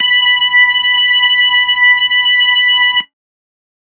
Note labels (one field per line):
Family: organ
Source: electronic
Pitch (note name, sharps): B5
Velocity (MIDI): 100